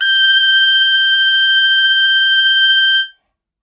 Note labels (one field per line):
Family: reed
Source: acoustic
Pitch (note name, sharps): G6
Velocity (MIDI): 100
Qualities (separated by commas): reverb